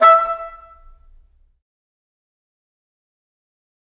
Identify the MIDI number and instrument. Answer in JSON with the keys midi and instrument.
{"midi": 76, "instrument": "acoustic reed instrument"}